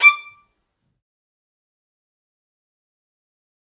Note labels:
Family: string; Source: acoustic; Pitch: D6; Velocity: 25; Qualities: fast decay, percussive, reverb

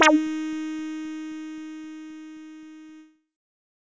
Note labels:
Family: bass; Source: synthesizer; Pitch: D#4; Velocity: 50; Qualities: distorted

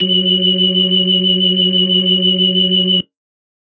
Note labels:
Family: organ; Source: electronic; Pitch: F#3; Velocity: 75

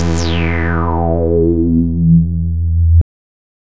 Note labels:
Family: bass; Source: synthesizer; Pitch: E2; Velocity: 127; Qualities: bright, distorted

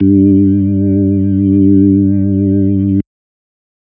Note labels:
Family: organ; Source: electronic; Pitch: G2; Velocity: 75

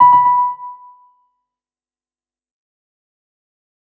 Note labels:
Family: keyboard; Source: electronic; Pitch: B5; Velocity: 100; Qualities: fast decay, tempo-synced

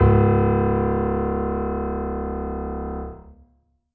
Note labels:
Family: keyboard; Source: acoustic; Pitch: C#1; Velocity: 100; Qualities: reverb

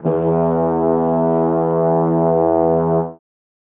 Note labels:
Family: brass; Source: acoustic; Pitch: E2; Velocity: 50; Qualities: reverb

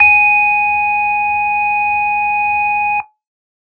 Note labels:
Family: organ; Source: electronic; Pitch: G#5; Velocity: 127

